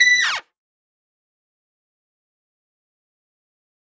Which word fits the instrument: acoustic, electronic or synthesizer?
acoustic